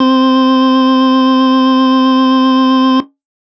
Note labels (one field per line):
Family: organ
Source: electronic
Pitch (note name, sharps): C4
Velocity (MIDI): 50